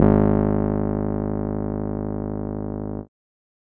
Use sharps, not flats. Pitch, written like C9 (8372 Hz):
G#1 (51.91 Hz)